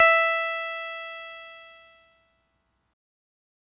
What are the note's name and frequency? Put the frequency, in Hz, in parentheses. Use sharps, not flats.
E5 (659.3 Hz)